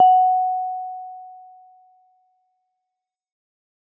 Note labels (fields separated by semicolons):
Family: mallet percussion; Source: acoustic; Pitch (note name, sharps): F#5; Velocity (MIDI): 127